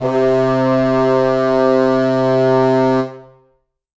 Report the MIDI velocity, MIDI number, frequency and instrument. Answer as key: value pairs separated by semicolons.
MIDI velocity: 127; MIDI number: 48; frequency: 130.8 Hz; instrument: acoustic reed instrument